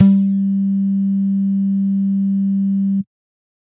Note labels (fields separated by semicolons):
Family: bass; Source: synthesizer; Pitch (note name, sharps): G3; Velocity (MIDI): 127; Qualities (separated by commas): bright, distorted